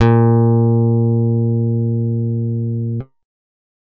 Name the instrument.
acoustic guitar